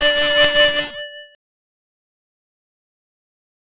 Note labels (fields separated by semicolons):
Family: bass; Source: synthesizer; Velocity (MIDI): 127; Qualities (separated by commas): bright, distorted, fast decay, multiphonic